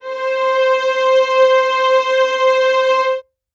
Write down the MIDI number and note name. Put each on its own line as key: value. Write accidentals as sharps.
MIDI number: 72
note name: C5